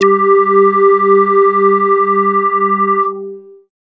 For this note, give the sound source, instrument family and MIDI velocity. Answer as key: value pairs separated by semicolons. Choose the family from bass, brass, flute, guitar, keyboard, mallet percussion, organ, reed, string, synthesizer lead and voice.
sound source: synthesizer; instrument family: bass; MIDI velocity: 100